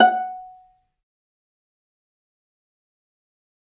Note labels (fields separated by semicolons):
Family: string; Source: acoustic; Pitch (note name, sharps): F#5; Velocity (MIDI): 75; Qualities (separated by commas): fast decay, percussive, reverb